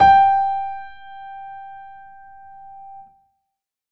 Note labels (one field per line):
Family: keyboard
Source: acoustic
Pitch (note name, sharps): G5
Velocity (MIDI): 100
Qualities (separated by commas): reverb